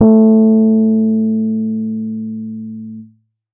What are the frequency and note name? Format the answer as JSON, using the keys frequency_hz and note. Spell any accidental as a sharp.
{"frequency_hz": 220, "note": "A3"}